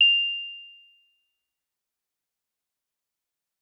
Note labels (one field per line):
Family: guitar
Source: electronic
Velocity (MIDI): 127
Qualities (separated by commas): bright, fast decay, percussive